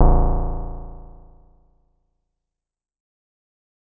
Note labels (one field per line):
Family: bass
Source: synthesizer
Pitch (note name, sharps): A0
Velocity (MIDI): 100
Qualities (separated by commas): fast decay